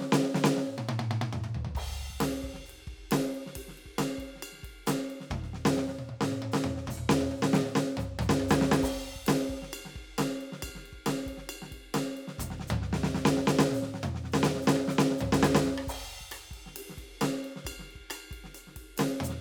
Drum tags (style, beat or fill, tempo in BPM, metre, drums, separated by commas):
rock, beat, 136 BPM, 4/4, crash, ride, ride bell, hi-hat pedal, snare, cross-stick, high tom, mid tom, floor tom, kick